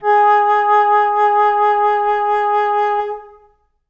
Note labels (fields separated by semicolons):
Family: flute; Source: acoustic; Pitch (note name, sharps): G#4; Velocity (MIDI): 75; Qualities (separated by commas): reverb